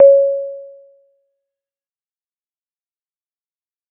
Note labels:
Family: mallet percussion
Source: acoustic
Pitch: C#5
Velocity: 127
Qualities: fast decay, percussive

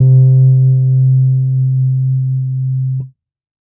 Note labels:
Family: keyboard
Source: electronic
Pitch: C3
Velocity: 50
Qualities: dark

